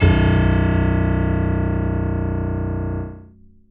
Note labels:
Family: keyboard; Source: acoustic; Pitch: B0; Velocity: 100; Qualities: long release, reverb

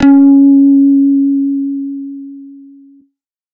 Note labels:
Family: bass; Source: synthesizer; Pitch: C#4; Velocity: 100; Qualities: distorted

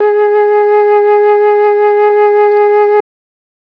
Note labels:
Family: flute; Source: electronic; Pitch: G#4; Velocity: 127

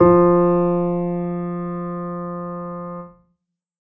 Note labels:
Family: keyboard; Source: acoustic; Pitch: F3; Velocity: 50; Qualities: reverb

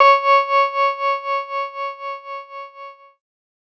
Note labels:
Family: keyboard; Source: electronic; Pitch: C#5; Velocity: 127

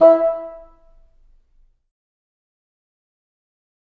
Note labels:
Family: reed; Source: acoustic; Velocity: 100; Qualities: fast decay, percussive, reverb

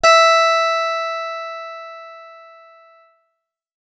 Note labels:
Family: guitar; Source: acoustic; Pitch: E5; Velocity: 75; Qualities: bright, distorted

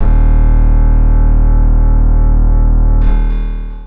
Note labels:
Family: guitar; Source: acoustic; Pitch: D#1; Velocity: 127; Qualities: reverb

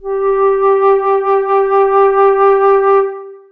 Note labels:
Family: flute; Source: acoustic; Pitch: G4; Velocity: 25; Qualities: long release, reverb

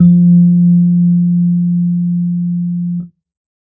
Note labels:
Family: keyboard; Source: electronic; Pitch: F3; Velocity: 50; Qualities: dark

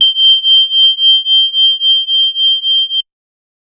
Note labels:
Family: organ; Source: electronic; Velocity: 100; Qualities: bright

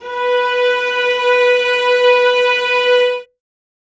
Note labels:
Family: string; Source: acoustic; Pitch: B4; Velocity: 75; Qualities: reverb

